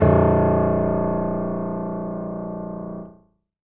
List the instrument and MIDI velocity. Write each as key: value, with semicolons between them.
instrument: acoustic keyboard; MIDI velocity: 75